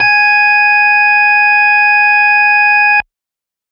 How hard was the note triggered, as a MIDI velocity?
127